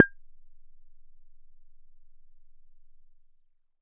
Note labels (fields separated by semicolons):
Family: bass; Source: synthesizer; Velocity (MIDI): 127